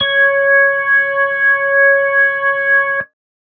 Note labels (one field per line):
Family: organ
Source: electronic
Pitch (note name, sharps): C#5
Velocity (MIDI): 50